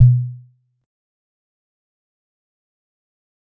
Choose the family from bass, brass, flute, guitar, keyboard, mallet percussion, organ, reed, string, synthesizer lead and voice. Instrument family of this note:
mallet percussion